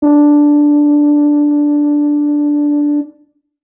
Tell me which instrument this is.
acoustic brass instrument